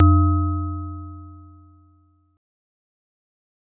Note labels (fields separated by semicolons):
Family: mallet percussion; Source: acoustic; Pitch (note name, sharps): F2; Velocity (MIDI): 127; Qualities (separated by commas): dark, fast decay